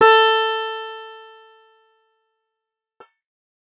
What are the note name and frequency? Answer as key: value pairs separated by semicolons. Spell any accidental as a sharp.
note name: A4; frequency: 440 Hz